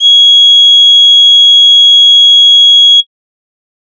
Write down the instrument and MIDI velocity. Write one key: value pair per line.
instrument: synthesizer flute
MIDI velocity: 50